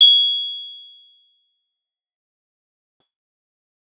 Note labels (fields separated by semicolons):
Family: guitar; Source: acoustic; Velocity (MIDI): 100; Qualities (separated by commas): bright, distorted, fast decay